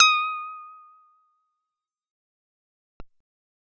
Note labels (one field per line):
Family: bass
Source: synthesizer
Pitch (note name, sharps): D#6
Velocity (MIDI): 75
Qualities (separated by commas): fast decay, percussive